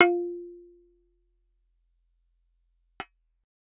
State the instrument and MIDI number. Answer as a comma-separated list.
synthesizer bass, 65